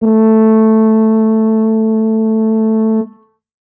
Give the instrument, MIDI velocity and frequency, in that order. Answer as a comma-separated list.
acoustic brass instrument, 75, 220 Hz